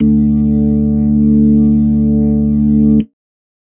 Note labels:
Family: organ; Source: electronic; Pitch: D2; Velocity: 75; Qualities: dark

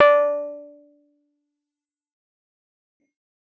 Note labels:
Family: keyboard; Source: electronic; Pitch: D5; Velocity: 100; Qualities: fast decay, percussive

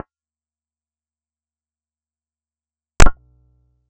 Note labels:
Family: bass; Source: synthesizer; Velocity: 127; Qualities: percussive, reverb

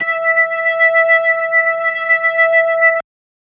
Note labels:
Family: organ; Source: electronic; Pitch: E5; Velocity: 25; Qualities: distorted

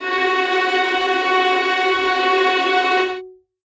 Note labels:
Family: string; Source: acoustic; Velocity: 50; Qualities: bright, non-linear envelope, reverb

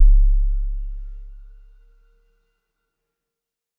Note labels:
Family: mallet percussion; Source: electronic; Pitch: C#1; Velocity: 100; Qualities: non-linear envelope

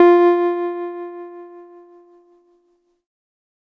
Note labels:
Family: keyboard; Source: electronic; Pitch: F4; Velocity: 25; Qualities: distorted

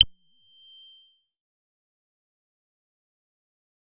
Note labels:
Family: bass; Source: synthesizer; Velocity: 100; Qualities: fast decay, percussive

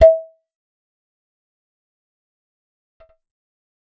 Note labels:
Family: bass; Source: synthesizer; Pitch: E5; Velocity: 100; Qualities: fast decay, percussive

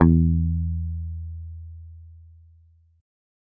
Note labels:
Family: guitar; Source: electronic; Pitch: E2; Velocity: 50

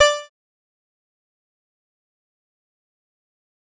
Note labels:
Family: bass; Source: synthesizer; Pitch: D5; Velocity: 50; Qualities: bright, distorted, fast decay, percussive

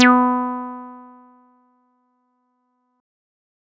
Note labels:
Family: bass; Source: synthesizer; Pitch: B3; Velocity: 127; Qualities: distorted

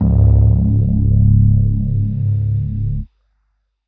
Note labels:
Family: keyboard; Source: electronic; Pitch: C#1; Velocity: 75; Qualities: distorted

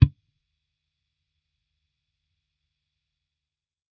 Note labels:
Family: bass; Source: electronic; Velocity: 25; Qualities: percussive

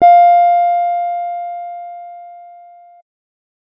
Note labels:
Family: keyboard; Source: electronic; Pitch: F5; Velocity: 50; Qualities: dark

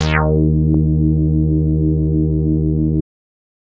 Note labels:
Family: bass; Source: synthesizer; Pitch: D#2; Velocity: 127; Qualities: distorted

